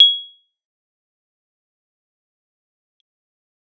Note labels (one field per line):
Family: keyboard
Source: electronic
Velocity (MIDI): 75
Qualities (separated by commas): bright, fast decay, percussive